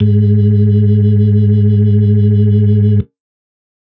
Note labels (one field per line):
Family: organ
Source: electronic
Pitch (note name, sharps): G#2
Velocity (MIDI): 127